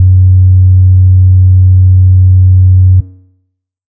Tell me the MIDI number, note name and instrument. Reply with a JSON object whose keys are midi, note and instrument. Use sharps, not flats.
{"midi": 42, "note": "F#2", "instrument": "synthesizer bass"}